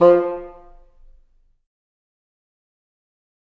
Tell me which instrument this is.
acoustic reed instrument